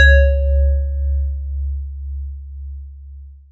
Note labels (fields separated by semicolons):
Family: mallet percussion; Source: acoustic; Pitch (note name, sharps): C#2; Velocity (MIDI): 100; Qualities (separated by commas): long release